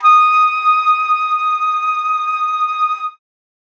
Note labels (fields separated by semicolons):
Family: flute; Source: acoustic; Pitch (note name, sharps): D#6; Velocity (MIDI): 100; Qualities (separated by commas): bright